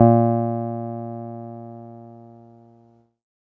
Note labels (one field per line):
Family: keyboard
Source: electronic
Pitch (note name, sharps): A#2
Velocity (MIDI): 100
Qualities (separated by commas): dark